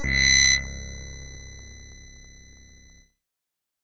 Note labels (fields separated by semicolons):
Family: keyboard; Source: synthesizer; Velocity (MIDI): 75